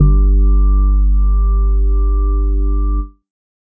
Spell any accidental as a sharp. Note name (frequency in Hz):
G1 (49 Hz)